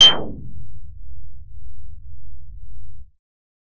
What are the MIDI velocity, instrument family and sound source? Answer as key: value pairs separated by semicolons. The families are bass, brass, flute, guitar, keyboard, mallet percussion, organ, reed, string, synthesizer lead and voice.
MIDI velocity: 100; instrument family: bass; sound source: synthesizer